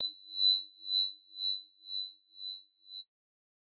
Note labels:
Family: bass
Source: synthesizer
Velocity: 50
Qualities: bright, distorted

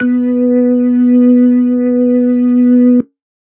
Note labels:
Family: organ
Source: electronic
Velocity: 75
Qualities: dark

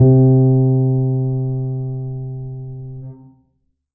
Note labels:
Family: keyboard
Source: acoustic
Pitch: C3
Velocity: 25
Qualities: dark, reverb

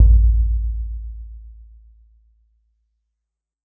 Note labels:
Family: mallet percussion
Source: acoustic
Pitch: A1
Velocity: 100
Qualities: dark, reverb

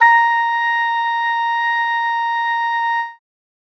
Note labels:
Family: reed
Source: acoustic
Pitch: A#5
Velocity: 100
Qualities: bright

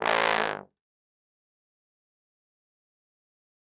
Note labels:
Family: brass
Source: acoustic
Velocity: 50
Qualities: bright, fast decay, reverb

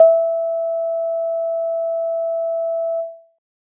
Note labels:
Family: keyboard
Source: electronic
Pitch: E5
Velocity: 127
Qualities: dark

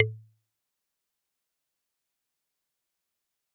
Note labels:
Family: mallet percussion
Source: acoustic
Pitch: A2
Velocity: 75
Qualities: fast decay, percussive

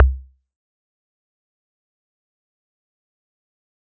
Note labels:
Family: mallet percussion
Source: acoustic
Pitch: C2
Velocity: 100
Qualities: fast decay, percussive

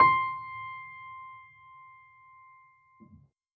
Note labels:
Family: keyboard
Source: acoustic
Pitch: C6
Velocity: 50

